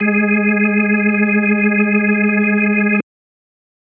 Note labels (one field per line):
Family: organ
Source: electronic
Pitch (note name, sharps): G#3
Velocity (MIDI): 50